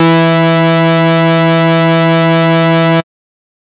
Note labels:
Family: bass; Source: synthesizer; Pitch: E3; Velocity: 25; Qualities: bright, distorted

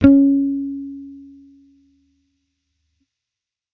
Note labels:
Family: bass; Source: electronic; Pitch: C#4; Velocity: 50

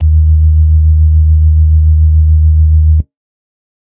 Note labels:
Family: organ; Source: electronic; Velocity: 127; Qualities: dark

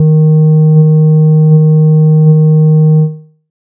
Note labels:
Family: bass; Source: synthesizer; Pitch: D#3; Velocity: 75; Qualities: dark

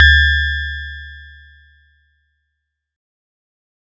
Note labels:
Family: mallet percussion; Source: acoustic; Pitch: D2; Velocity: 75; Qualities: bright

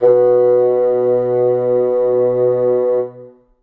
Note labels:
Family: reed; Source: acoustic; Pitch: B2; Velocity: 25; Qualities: reverb

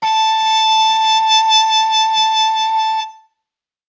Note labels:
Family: brass; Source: acoustic; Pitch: A5; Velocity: 25

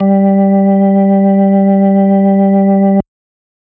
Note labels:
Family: organ; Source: electronic; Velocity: 25

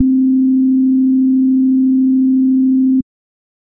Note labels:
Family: bass; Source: synthesizer; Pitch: C4; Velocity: 100; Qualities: dark

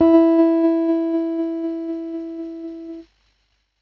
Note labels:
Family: keyboard; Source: electronic; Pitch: E4; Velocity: 50; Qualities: distorted, tempo-synced

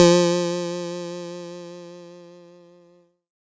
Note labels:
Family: keyboard; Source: electronic; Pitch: F3; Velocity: 100; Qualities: bright

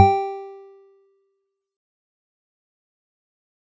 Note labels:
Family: mallet percussion; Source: acoustic; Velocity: 127; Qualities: fast decay, percussive

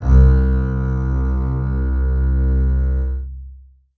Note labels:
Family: string; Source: acoustic; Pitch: C2; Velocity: 127; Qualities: long release, reverb

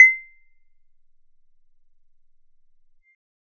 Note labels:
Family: bass; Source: synthesizer; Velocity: 50; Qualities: percussive

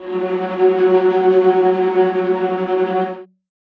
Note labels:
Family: string; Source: acoustic; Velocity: 50; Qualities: non-linear envelope, reverb

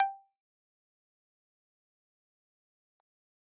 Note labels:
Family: keyboard; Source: electronic; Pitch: G5; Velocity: 127; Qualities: fast decay, percussive

